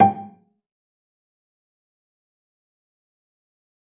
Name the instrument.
acoustic string instrument